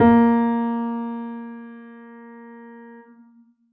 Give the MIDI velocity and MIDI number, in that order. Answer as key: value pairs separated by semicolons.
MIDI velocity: 75; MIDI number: 58